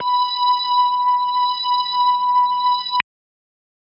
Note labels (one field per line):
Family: organ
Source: electronic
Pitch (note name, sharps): B5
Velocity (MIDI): 127